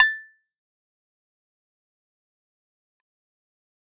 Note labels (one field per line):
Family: keyboard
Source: electronic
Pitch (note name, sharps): A6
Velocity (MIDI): 50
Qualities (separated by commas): fast decay, percussive